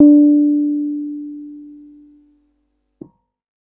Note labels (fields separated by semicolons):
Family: keyboard; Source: electronic; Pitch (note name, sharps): D4; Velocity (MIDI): 25; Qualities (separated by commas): dark